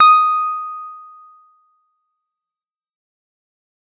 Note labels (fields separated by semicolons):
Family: bass; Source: synthesizer; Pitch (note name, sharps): D#6; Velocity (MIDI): 127; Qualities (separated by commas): fast decay